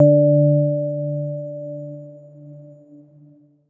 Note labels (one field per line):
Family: keyboard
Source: electronic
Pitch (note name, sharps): D3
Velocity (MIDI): 75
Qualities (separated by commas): dark